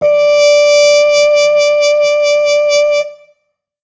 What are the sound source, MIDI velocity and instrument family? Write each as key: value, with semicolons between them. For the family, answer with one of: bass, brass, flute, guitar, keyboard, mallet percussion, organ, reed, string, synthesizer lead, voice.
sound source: acoustic; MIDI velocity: 75; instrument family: brass